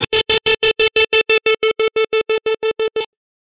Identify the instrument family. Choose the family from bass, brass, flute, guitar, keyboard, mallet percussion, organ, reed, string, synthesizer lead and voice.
guitar